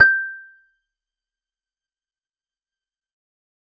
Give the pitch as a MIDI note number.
91